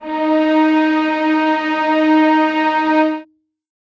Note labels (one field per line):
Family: string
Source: acoustic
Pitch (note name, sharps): D#4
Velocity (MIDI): 25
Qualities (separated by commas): reverb